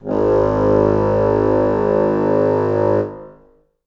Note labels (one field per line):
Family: reed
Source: acoustic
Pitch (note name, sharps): G#1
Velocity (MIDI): 100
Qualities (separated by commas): reverb